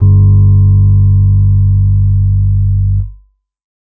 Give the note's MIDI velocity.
50